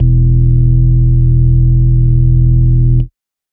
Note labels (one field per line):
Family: organ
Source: electronic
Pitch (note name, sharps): E1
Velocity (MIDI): 100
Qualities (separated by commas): dark